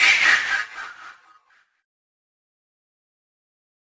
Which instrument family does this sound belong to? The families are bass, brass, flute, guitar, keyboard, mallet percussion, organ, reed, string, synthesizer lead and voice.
keyboard